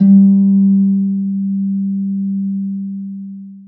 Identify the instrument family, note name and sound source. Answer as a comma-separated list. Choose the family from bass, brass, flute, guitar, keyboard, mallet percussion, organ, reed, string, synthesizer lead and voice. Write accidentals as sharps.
string, G3, acoustic